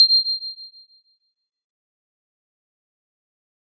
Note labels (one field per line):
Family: guitar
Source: synthesizer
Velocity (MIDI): 127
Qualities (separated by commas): bright, fast decay, percussive